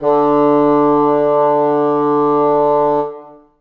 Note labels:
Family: reed; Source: acoustic; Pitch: D3; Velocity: 75; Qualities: reverb

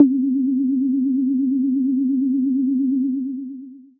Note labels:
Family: bass; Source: synthesizer; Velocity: 127; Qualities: dark, long release

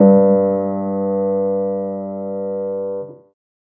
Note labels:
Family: keyboard; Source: acoustic; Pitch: G2; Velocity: 25; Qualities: reverb

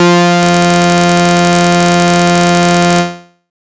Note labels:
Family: bass; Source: synthesizer; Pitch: F3; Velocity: 25; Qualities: bright, distorted

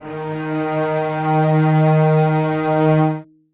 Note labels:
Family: string; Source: acoustic; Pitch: D#3; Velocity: 50; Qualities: reverb

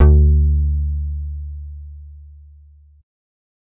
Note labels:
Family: bass; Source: synthesizer; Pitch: D2; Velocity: 100

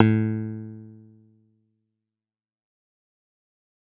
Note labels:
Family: bass; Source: synthesizer; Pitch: A2; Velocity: 25; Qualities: fast decay

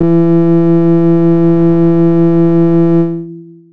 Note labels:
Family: keyboard; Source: electronic; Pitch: E3; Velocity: 100; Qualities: distorted, long release

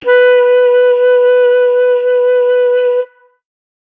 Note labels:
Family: reed; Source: acoustic; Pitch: B4; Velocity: 25

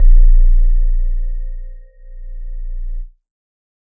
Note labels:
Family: synthesizer lead; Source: synthesizer; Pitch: A#0; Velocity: 25

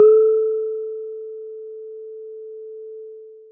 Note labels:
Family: mallet percussion; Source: acoustic; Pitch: A4; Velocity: 25; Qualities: long release

